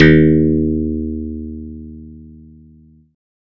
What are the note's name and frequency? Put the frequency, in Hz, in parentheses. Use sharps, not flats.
D#2 (77.78 Hz)